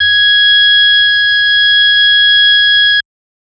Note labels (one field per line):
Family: organ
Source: electronic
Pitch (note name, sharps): G#6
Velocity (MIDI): 127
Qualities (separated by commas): bright